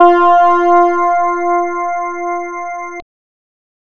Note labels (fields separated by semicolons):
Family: bass; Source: synthesizer; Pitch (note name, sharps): F4; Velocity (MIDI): 25; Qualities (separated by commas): distorted, multiphonic